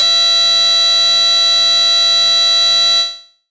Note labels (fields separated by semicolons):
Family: bass; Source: synthesizer; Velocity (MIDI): 50; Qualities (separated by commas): bright, distorted